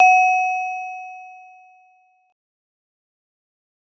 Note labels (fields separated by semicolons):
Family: mallet percussion; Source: acoustic; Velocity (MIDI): 127; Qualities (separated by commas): fast decay